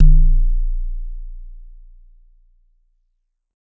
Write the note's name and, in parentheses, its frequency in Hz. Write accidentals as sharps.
A#0 (29.14 Hz)